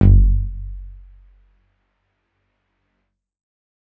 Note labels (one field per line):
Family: keyboard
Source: electronic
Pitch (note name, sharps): F#1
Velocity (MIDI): 75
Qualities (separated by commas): dark